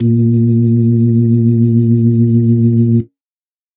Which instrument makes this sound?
electronic organ